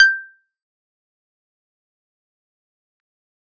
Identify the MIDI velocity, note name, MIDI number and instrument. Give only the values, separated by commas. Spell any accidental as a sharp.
100, G6, 91, electronic keyboard